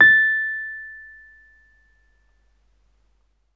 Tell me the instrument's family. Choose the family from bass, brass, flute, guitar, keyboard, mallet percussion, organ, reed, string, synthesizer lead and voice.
keyboard